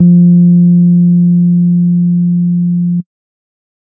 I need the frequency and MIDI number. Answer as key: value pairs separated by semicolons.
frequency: 174.6 Hz; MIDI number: 53